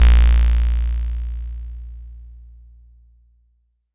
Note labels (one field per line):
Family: bass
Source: synthesizer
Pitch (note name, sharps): A#1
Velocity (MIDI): 25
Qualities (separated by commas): bright, distorted